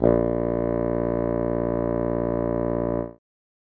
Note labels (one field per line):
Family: reed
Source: acoustic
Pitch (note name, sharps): A#1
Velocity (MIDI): 75